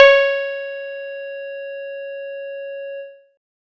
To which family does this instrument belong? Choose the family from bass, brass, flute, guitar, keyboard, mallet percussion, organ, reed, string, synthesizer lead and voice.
guitar